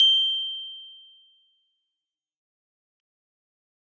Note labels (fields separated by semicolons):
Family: keyboard; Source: acoustic; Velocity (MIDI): 75; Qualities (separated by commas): bright, fast decay